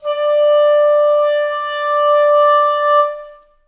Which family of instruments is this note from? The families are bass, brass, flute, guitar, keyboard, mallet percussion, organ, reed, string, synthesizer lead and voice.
reed